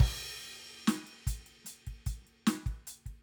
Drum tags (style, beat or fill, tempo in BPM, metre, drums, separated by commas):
hip-hop, beat, 75 BPM, 4/4, crash, closed hi-hat, hi-hat pedal, snare, kick